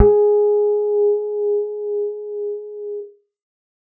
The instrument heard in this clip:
synthesizer bass